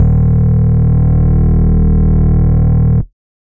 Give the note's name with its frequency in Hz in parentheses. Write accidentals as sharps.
D#1 (38.89 Hz)